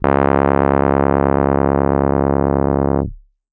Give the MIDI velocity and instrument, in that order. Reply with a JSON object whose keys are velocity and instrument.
{"velocity": 75, "instrument": "electronic keyboard"}